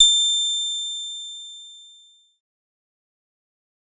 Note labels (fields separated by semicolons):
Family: bass; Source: synthesizer; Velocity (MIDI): 50; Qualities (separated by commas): distorted, fast decay